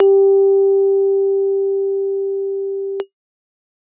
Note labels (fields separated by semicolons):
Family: keyboard; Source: electronic; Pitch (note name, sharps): G4; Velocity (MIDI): 25